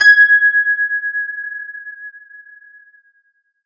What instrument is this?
electronic guitar